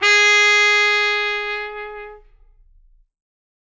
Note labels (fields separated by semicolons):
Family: brass; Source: acoustic; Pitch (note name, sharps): G#4; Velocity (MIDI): 127; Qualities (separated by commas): bright